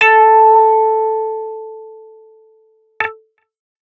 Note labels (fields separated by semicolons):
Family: guitar; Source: electronic; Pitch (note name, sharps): A4; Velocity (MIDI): 100; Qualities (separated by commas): distorted